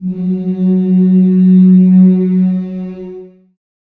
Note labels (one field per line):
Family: voice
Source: acoustic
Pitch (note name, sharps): F#3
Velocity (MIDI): 50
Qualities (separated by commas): reverb